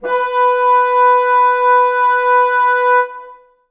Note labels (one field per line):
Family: reed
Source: acoustic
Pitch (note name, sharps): B4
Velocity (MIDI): 127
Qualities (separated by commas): reverb